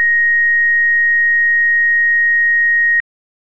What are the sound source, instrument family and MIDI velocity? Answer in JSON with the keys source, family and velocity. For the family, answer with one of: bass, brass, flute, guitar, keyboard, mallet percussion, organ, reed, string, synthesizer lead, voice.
{"source": "electronic", "family": "organ", "velocity": 75}